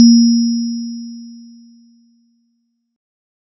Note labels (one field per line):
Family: mallet percussion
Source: acoustic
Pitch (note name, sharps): A#3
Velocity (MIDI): 25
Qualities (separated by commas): bright